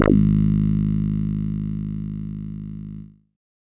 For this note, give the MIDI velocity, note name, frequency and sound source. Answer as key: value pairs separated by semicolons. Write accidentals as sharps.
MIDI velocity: 100; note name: G#1; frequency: 51.91 Hz; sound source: synthesizer